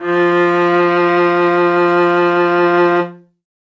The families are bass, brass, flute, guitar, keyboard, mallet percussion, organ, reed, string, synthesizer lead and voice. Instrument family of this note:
string